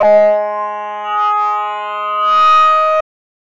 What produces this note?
synthesizer voice